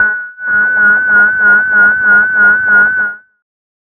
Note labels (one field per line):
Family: bass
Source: synthesizer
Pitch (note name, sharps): F#6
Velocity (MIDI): 100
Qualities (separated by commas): tempo-synced